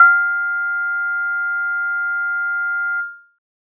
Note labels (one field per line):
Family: keyboard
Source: electronic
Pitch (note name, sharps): F6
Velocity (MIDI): 127